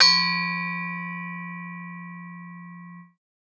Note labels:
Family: mallet percussion; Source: acoustic; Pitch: F3; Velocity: 75

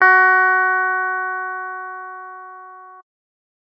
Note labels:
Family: keyboard; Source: electronic; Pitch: F#4; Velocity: 75

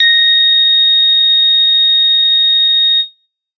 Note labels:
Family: bass; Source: synthesizer; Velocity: 25

